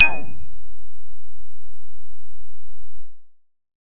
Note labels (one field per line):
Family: bass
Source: synthesizer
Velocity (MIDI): 25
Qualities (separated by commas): bright, distorted